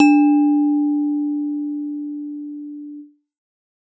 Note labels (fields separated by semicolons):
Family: mallet percussion; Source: acoustic; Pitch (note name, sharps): D4; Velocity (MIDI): 127